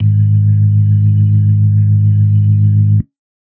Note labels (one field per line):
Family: organ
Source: electronic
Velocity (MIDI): 127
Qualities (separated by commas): dark